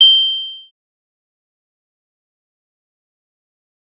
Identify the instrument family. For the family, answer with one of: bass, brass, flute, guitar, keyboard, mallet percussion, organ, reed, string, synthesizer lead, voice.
bass